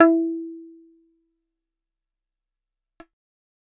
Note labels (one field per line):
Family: guitar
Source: acoustic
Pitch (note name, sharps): E4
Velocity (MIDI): 50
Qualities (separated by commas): fast decay, percussive